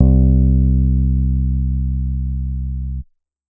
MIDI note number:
36